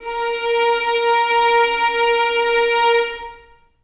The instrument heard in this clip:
acoustic string instrument